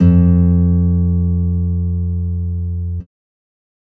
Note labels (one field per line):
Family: guitar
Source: electronic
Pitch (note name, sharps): F2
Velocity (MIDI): 75